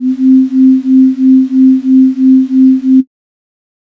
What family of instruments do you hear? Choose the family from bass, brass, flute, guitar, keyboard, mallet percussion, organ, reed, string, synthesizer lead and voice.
flute